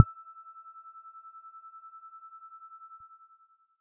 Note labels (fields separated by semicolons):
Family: mallet percussion; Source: electronic; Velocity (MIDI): 25; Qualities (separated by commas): percussive